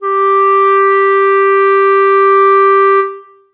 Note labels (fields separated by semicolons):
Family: reed; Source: acoustic; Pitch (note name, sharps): G4; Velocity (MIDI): 100; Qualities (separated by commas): reverb